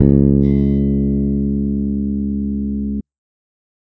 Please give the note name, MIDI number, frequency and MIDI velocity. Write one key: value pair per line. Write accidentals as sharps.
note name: C#2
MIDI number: 37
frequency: 69.3 Hz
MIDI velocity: 127